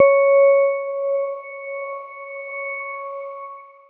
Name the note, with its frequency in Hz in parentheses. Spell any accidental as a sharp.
C#5 (554.4 Hz)